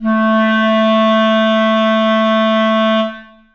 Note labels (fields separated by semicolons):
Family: reed; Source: acoustic; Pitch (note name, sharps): A3; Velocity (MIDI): 127; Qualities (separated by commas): reverb